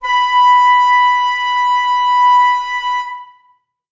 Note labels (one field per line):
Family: flute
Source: acoustic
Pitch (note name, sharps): B5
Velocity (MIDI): 127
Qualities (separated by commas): reverb